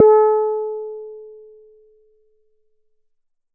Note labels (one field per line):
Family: bass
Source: synthesizer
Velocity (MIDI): 127